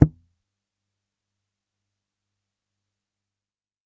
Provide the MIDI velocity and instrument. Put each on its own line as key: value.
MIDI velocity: 25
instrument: electronic bass